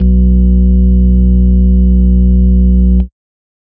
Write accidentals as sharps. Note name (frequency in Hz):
B1 (61.74 Hz)